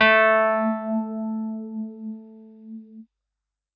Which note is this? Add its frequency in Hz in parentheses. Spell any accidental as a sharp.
A3 (220 Hz)